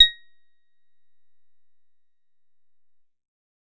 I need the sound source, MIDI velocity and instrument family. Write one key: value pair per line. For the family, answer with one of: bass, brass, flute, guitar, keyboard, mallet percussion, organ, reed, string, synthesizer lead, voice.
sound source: synthesizer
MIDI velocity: 75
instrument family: bass